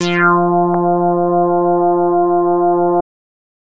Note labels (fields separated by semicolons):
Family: bass; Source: synthesizer; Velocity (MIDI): 127; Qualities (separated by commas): distorted